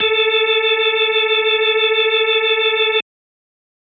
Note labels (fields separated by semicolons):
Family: organ; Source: electronic; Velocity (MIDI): 25